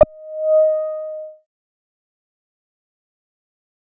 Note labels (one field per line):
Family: bass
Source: synthesizer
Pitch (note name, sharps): D#5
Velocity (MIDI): 25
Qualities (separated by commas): distorted, fast decay